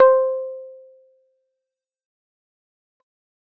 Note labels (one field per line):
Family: keyboard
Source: electronic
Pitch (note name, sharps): C5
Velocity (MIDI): 25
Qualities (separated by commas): fast decay